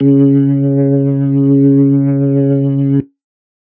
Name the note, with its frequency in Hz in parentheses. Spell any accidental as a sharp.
C#3 (138.6 Hz)